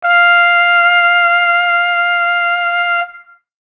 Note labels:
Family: brass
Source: acoustic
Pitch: F5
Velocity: 25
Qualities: distorted

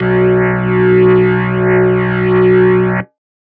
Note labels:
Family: organ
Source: electronic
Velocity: 50

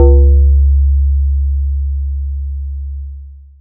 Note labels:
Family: mallet percussion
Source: electronic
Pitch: C#2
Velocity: 50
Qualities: long release, multiphonic

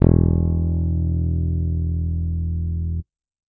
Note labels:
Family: bass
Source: electronic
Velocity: 127

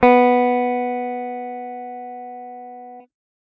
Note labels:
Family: guitar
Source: electronic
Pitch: B3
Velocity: 100

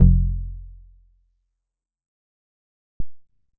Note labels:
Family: bass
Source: synthesizer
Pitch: F1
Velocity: 50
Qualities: dark, fast decay

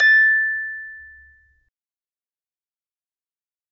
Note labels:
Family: mallet percussion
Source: acoustic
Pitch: A6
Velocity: 100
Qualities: fast decay, reverb

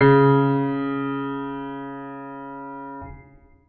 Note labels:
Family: organ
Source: electronic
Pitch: C#3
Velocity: 75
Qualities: reverb

